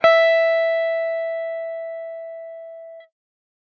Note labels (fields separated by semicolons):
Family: guitar; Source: electronic; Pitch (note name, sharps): E5; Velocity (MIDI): 50; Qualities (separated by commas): distorted